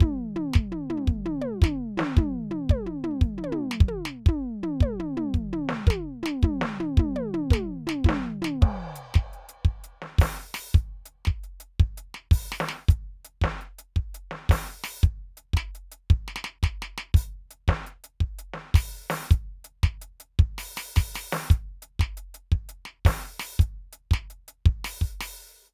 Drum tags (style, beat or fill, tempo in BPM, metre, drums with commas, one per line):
rock shuffle
beat
112 BPM
4/4
crash, closed hi-hat, open hi-hat, hi-hat pedal, snare, high tom, mid tom, floor tom, kick